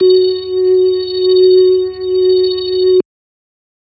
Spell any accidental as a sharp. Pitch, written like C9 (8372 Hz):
F#4 (370 Hz)